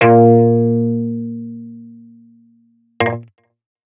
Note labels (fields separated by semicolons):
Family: guitar; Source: electronic; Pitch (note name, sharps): A#2; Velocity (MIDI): 50; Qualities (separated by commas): distorted